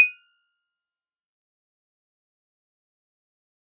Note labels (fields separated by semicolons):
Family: mallet percussion; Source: acoustic; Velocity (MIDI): 127; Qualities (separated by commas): bright, fast decay, percussive